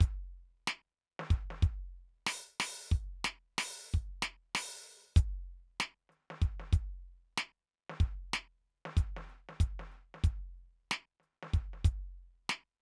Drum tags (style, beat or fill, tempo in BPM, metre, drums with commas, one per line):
hip-hop
beat
94 BPM
4/4
closed hi-hat, open hi-hat, hi-hat pedal, snare, kick